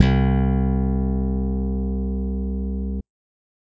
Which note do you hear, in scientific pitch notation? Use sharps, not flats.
C2